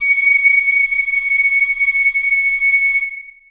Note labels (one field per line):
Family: reed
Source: acoustic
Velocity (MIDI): 50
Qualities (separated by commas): reverb